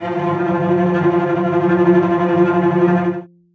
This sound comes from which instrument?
acoustic string instrument